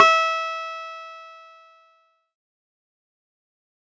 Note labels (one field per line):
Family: keyboard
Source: electronic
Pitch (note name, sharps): E5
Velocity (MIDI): 127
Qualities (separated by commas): distorted, fast decay